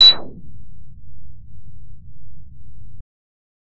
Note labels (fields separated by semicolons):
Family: bass; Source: synthesizer; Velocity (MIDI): 127; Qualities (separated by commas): bright, distorted